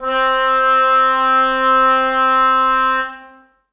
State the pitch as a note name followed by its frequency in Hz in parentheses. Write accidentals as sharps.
C4 (261.6 Hz)